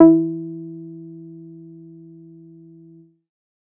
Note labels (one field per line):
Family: bass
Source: synthesizer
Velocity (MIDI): 50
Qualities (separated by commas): dark